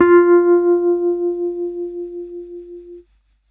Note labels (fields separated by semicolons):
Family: keyboard; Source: electronic; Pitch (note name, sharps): F4; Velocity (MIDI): 75